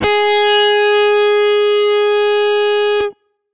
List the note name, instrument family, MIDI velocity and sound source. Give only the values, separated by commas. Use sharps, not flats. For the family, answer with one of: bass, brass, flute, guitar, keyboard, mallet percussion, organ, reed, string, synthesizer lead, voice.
G#4, guitar, 75, electronic